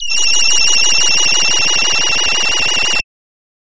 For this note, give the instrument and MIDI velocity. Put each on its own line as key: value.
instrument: synthesizer voice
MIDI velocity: 127